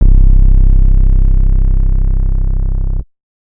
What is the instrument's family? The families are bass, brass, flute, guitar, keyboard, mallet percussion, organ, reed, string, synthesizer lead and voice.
bass